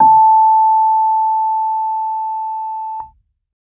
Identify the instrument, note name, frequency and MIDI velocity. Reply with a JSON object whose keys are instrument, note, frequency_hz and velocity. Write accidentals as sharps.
{"instrument": "electronic keyboard", "note": "A5", "frequency_hz": 880, "velocity": 25}